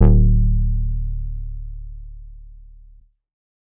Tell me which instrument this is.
synthesizer bass